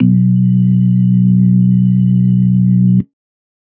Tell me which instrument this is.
electronic organ